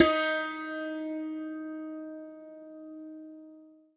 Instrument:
acoustic guitar